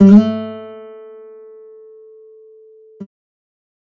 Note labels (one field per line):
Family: guitar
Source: electronic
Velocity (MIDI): 127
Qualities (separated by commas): percussive